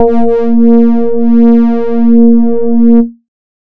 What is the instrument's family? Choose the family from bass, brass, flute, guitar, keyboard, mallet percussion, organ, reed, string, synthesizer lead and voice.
bass